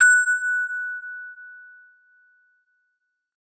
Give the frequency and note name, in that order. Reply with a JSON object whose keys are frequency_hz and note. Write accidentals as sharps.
{"frequency_hz": 1480, "note": "F#6"}